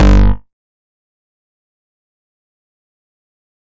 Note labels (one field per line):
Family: bass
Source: synthesizer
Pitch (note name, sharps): G1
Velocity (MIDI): 127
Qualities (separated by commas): fast decay, percussive